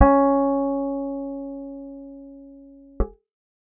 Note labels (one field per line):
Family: guitar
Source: acoustic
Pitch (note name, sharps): C#4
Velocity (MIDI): 50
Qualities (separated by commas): dark